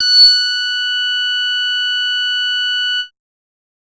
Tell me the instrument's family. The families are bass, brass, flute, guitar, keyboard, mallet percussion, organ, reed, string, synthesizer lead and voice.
bass